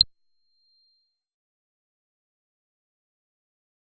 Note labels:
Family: bass; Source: synthesizer; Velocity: 127; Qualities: fast decay, percussive

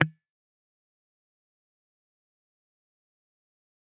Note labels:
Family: guitar; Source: electronic; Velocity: 25; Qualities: distorted, fast decay, percussive

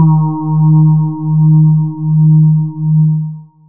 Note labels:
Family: voice; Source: synthesizer; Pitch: D#3; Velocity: 50; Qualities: dark, long release

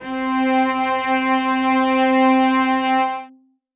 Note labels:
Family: string; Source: acoustic; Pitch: C4; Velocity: 100; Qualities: reverb

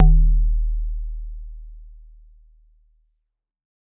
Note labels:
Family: mallet percussion; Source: acoustic; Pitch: D#1; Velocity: 75; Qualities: dark

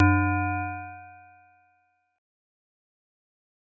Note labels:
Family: mallet percussion; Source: acoustic; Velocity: 127; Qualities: fast decay

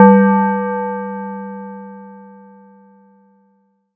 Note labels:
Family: mallet percussion; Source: acoustic; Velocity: 25; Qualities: multiphonic

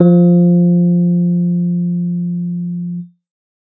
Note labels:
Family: keyboard; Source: electronic; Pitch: F3; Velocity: 50

